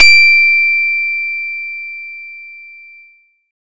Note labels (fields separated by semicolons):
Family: guitar; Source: acoustic; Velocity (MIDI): 100; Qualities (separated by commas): bright